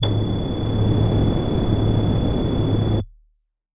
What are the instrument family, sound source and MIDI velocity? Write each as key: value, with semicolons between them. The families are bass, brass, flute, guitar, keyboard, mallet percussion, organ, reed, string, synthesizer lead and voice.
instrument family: voice; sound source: synthesizer; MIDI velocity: 50